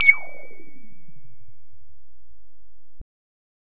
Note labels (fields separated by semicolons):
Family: bass; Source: synthesizer; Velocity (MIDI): 75; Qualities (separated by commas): distorted